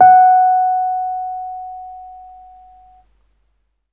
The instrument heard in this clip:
electronic keyboard